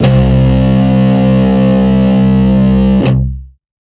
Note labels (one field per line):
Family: guitar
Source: electronic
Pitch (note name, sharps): C2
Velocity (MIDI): 50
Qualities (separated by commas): distorted, long release